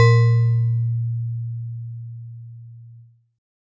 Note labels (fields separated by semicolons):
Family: mallet percussion; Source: acoustic; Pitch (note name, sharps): A#2; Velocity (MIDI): 100